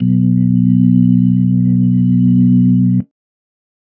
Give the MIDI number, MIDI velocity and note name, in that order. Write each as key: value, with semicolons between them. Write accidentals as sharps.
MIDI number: 35; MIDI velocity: 75; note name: B1